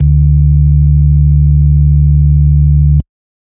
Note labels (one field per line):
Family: organ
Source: electronic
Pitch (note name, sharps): D2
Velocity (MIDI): 75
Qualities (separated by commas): dark